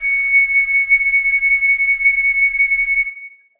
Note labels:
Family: flute; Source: acoustic; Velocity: 50; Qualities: reverb

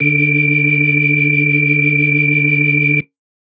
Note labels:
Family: organ; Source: electronic; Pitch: D3; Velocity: 75

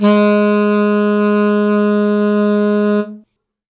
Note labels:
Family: reed; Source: acoustic; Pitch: G#3; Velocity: 25; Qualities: reverb

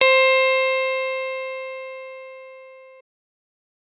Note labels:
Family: keyboard; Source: electronic; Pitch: C5; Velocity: 100; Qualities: distorted

